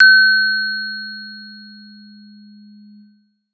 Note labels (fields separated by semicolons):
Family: keyboard; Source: acoustic; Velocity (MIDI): 127